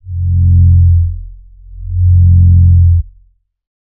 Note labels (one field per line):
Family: bass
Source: synthesizer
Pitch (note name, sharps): F1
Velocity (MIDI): 25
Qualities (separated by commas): distorted, tempo-synced